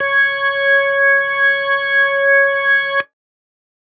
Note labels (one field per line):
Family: organ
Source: electronic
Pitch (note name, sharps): C#5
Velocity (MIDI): 100